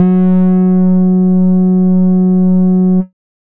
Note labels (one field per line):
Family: bass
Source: synthesizer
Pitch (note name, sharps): F#3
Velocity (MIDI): 127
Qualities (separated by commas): distorted